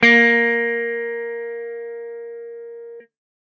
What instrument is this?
electronic guitar